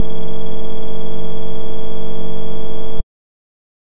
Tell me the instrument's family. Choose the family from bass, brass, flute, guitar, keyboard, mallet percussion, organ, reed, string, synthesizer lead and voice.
bass